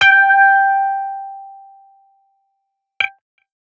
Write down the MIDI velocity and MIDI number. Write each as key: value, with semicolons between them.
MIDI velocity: 127; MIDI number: 79